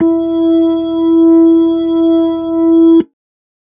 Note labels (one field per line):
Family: organ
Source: electronic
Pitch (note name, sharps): E4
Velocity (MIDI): 50